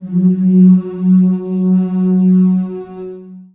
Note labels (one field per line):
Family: voice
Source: acoustic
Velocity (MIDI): 25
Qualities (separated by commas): dark, long release, reverb